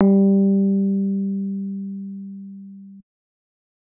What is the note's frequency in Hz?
196 Hz